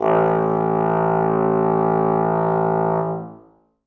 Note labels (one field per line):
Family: brass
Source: acoustic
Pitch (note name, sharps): A1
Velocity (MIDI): 75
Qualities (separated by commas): reverb